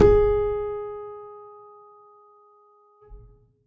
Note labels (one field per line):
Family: keyboard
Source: acoustic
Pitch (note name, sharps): G#4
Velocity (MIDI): 75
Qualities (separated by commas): reverb